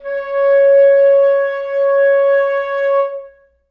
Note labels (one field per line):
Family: reed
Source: acoustic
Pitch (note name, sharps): C#5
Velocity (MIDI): 25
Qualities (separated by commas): reverb